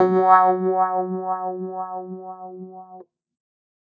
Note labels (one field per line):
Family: keyboard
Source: electronic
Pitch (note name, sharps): F#3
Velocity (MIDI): 50